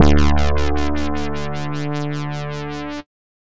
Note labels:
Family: bass; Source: synthesizer; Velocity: 127; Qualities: distorted

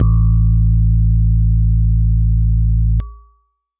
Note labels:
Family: keyboard; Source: electronic; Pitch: A1; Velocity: 75

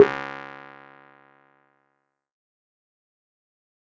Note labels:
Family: keyboard; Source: electronic; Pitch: C#2; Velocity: 75; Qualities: fast decay, percussive

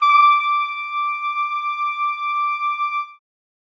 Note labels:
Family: brass; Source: acoustic; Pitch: D6; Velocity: 50; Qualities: reverb

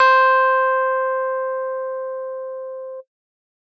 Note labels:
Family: keyboard; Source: acoustic; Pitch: C5; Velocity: 127

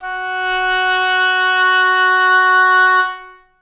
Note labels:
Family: reed; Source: acoustic; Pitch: F#4; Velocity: 100; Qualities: reverb

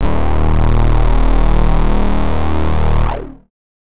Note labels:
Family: bass; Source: synthesizer; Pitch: D#1; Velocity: 75; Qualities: distorted

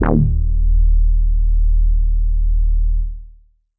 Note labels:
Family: bass; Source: synthesizer; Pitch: D#1; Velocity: 50; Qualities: distorted, tempo-synced

